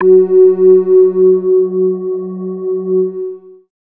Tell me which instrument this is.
synthesizer bass